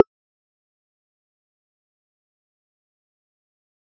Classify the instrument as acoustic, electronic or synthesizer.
acoustic